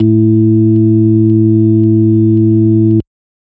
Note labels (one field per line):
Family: organ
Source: electronic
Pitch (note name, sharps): A2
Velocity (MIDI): 75